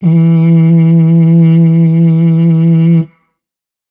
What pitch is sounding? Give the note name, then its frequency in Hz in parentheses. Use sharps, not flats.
E3 (164.8 Hz)